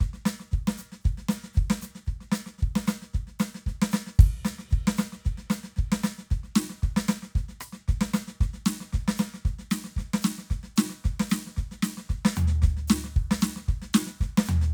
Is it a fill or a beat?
beat